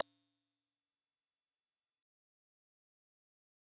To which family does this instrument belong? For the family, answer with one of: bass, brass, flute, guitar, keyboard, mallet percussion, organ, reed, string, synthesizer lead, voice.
mallet percussion